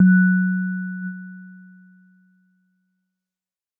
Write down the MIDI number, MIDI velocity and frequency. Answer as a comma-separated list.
54, 25, 185 Hz